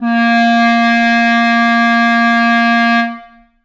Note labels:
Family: reed; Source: acoustic; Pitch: A#3; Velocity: 127; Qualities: reverb

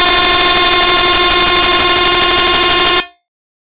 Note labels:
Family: bass; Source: synthesizer; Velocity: 25; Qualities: bright, distorted

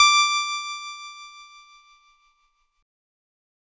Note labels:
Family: keyboard; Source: electronic; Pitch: D6; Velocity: 100; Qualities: bright, distorted

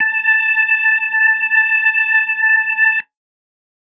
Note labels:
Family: organ; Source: electronic; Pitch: A5; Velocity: 75

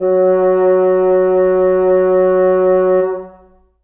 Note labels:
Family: reed; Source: acoustic; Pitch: F#3; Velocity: 75; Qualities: long release, reverb

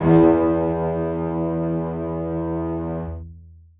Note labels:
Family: string; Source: acoustic; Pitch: E2; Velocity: 127; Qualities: long release, reverb

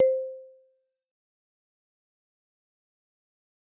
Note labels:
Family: mallet percussion; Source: acoustic; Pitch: C5; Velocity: 25; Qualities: fast decay, percussive

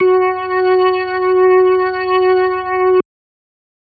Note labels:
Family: organ; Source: electronic; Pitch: F#4; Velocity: 25; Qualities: distorted

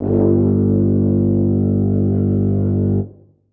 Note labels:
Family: brass; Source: acoustic; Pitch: G1; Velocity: 127; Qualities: dark, reverb

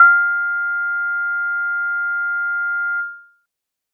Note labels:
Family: keyboard; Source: electronic; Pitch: F6; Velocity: 50

